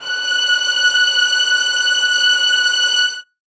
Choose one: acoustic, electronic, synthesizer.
acoustic